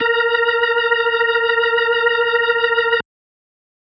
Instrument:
electronic organ